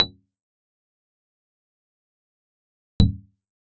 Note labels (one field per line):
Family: guitar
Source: acoustic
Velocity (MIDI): 75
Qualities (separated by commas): percussive